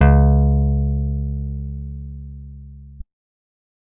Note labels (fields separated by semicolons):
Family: guitar; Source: acoustic; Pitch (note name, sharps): C#2; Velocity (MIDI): 50